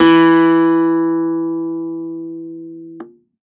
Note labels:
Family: keyboard; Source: electronic; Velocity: 75; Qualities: distorted

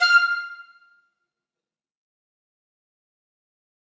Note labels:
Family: flute; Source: acoustic; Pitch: F6; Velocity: 127; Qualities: fast decay, percussive, reverb

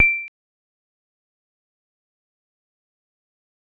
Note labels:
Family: mallet percussion; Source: acoustic; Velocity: 25; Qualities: fast decay, percussive

